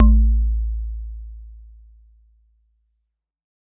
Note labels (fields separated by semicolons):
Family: mallet percussion; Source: acoustic; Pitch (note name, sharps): A1; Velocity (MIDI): 100; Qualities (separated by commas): dark